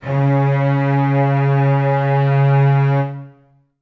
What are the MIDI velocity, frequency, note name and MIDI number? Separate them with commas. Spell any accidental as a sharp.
100, 138.6 Hz, C#3, 49